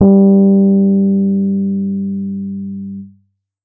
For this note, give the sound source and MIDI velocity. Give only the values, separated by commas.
electronic, 100